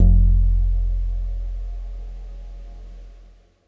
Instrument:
electronic guitar